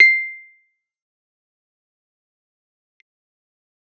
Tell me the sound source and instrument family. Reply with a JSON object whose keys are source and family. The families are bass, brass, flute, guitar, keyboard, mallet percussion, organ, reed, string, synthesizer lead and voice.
{"source": "electronic", "family": "keyboard"}